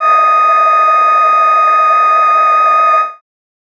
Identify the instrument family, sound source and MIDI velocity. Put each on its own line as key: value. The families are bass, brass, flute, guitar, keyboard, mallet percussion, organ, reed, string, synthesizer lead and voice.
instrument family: voice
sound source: synthesizer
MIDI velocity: 75